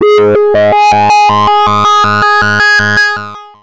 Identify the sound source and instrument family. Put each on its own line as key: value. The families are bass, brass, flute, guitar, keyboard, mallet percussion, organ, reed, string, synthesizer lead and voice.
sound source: synthesizer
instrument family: bass